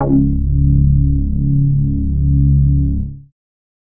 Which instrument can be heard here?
synthesizer bass